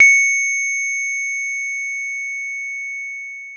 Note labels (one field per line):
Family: mallet percussion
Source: acoustic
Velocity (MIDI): 100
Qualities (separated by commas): bright, long release